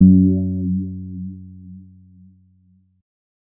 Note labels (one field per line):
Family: bass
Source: synthesizer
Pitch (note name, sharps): F#2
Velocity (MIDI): 25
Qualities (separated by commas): dark, distorted